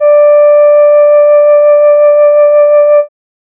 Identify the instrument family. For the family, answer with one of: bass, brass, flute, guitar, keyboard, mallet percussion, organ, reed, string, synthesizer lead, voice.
keyboard